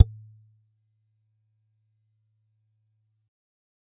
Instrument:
acoustic guitar